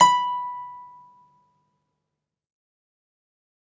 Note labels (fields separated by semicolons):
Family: guitar; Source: acoustic; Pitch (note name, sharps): B5; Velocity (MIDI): 127; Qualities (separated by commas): fast decay, reverb